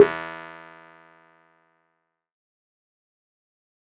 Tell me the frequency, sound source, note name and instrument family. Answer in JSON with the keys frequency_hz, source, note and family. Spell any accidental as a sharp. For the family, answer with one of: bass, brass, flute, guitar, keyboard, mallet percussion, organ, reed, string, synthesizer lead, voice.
{"frequency_hz": 82.41, "source": "electronic", "note": "E2", "family": "keyboard"}